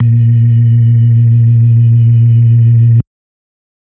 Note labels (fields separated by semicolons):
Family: organ; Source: electronic; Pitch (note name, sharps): A#2; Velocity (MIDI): 25; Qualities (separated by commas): dark